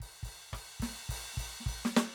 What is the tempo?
105 BPM